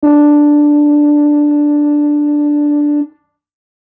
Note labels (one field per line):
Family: brass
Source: acoustic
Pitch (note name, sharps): D4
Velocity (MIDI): 75